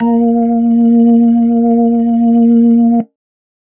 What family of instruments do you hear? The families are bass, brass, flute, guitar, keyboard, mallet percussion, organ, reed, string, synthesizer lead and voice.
organ